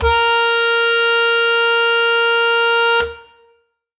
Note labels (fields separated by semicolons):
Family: reed; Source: acoustic; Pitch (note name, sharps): A#4; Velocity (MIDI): 75; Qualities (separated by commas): bright